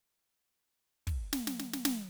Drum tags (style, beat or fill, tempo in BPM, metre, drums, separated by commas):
country, fill, 114 BPM, 4/4, ride, snare, kick